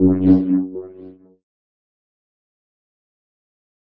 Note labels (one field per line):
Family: keyboard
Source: electronic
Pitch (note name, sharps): F#2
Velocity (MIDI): 50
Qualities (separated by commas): distorted, fast decay, non-linear envelope